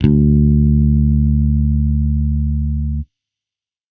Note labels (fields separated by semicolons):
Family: bass; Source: electronic; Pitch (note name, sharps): D2; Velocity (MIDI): 75; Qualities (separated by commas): distorted